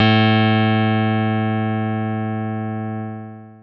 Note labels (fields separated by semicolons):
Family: keyboard; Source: electronic; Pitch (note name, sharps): A2; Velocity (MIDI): 127; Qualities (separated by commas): distorted, long release